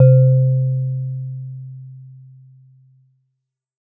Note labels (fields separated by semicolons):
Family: mallet percussion; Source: acoustic; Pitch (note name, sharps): C3; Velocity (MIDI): 50; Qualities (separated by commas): dark